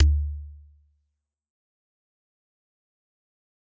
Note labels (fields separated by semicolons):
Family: mallet percussion; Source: acoustic; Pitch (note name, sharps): D2; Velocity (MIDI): 100; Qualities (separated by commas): fast decay, percussive